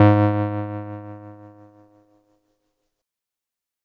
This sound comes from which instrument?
electronic keyboard